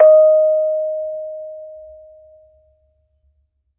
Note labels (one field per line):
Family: mallet percussion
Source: acoustic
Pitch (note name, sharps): D#5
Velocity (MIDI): 127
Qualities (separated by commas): reverb